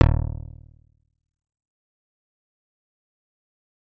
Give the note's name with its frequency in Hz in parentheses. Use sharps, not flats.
D#1 (38.89 Hz)